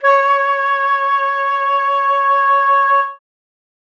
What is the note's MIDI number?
73